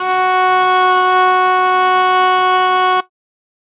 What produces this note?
acoustic string instrument